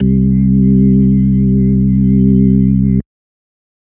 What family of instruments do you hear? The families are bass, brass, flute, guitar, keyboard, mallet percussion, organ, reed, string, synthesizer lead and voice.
organ